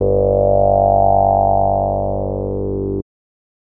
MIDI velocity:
127